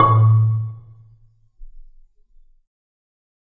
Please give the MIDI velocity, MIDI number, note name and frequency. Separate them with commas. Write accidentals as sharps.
50, 45, A2, 110 Hz